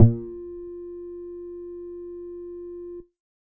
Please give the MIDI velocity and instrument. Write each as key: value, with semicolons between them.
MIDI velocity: 25; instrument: synthesizer bass